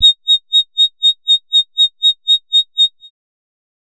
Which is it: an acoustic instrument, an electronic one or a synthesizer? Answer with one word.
synthesizer